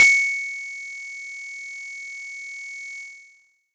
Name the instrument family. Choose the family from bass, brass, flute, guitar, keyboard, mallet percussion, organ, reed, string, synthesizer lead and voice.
mallet percussion